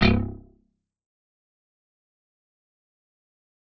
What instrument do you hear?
electronic guitar